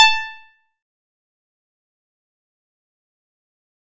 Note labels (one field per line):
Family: guitar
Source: acoustic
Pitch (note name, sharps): A5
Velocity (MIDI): 25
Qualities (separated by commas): distorted, fast decay, percussive